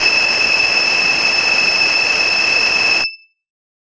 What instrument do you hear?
electronic guitar